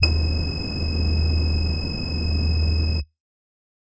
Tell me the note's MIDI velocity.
25